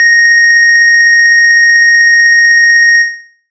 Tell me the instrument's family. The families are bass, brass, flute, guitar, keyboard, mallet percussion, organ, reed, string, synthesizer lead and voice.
bass